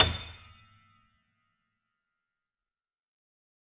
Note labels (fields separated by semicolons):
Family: keyboard; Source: acoustic; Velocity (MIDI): 127; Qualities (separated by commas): fast decay, percussive